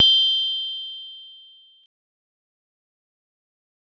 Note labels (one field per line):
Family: mallet percussion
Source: acoustic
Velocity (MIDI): 25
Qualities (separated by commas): fast decay, reverb